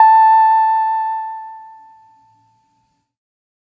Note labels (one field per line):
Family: keyboard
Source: electronic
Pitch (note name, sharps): A5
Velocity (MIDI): 50